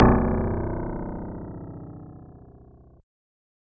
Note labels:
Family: synthesizer lead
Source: synthesizer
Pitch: B-1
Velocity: 50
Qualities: bright, distorted

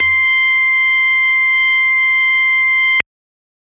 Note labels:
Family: organ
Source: electronic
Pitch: C6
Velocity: 100

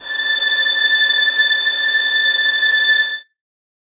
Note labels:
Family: string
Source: acoustic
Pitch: A6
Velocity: 50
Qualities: reverb

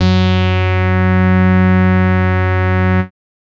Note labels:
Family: bass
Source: synthesizer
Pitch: F#2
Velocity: 100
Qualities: bright, distorted

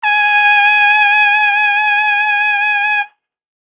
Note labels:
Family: brass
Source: acoustic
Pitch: G#5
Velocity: 75

